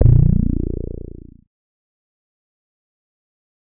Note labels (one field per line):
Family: bass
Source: synthesizer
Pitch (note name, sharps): A#0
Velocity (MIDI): 100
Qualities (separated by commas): distorted, fast decay